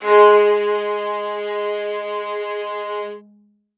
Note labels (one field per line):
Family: string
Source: acoustic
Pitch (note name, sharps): G#3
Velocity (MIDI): 127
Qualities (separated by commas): reverb